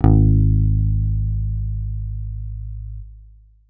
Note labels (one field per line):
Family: guitar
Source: electronic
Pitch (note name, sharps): G#1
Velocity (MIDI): 50